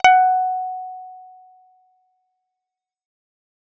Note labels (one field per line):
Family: bass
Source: synthesizer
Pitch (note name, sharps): F#5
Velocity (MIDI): 50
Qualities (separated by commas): fast decay